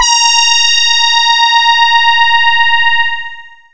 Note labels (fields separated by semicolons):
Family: voice; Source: synthesizer; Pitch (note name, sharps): A#5; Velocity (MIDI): 127; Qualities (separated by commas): long release